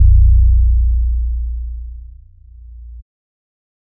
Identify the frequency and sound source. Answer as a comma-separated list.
29.14 Hz, synthesizer